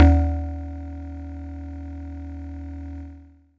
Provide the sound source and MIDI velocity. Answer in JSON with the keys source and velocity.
{"source": "acoustic", "velocity": 100}